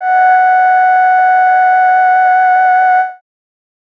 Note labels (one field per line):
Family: voice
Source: synthesizer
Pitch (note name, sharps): F#5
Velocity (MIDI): 25